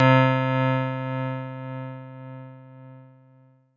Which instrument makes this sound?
electronic keyboard